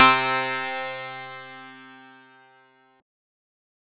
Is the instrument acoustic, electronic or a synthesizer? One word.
synthesizer